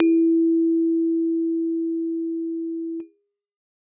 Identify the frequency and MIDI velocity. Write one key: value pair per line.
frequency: 329.6 Hz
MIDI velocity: 25